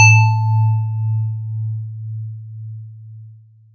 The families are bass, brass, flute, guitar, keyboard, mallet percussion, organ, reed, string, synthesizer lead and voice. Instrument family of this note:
mallet percussion